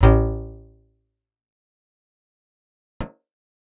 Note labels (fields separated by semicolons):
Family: guitar; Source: acoustic; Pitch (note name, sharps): A1; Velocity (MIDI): 50; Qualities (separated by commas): fast decay, percussive, reverb